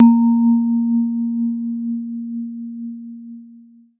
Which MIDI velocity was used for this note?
127